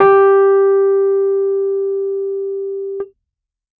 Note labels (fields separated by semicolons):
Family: keyboard; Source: electronic; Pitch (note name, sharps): G4; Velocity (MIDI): 127